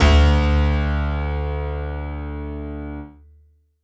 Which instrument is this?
acoustic keyboard